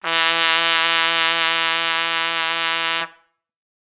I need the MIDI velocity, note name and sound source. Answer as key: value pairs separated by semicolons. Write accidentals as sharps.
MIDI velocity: 127; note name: E3; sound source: acoustic